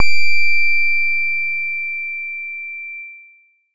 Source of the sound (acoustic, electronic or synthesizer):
synthesizer